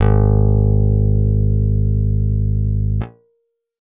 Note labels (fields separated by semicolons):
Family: guitar; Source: acoustic; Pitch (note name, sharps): G#1; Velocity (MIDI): 75